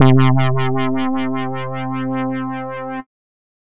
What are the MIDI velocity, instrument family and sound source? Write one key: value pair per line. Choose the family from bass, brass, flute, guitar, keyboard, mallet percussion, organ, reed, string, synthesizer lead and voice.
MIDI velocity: 100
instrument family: bass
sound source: synthesizer